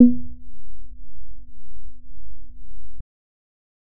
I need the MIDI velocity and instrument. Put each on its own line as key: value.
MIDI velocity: 25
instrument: synthesizer bass